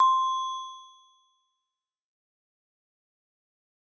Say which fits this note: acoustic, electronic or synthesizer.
acoustic